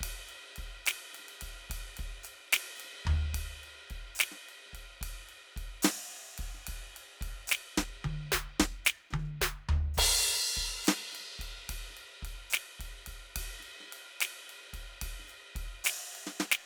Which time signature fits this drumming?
4/4